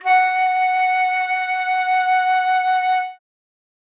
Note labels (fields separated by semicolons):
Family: flute; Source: acoustic; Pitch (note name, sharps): F#5; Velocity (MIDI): 100